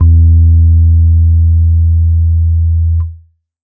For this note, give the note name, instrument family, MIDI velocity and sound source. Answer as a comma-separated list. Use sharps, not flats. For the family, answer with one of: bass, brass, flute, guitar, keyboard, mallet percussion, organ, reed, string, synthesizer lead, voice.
E2, keyboard, 25, electronic